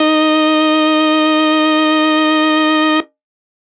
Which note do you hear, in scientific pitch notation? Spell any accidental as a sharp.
D#4